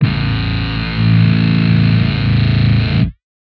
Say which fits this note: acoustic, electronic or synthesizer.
electronic